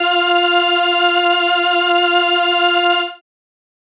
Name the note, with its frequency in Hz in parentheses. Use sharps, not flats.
F4 (349.2 Hz)